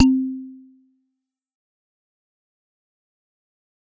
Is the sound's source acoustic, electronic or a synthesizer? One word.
acoustic